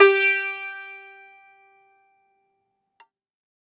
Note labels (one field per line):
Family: guitar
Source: acoustic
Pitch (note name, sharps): G4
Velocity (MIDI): 100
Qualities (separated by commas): bright, multiphonic, reverb